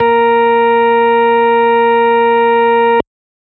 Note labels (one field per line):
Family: organ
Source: electronic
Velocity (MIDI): 50